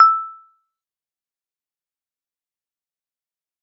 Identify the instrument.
acoustic mallet percussion instrument